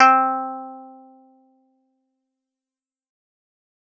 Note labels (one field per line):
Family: guitar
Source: acoustic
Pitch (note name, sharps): C4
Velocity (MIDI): 50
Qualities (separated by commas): fast decay, reverb